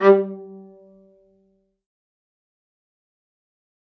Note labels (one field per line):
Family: string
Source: acoustic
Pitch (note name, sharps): G3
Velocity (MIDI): 127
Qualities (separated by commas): fast decay, percussive, reverb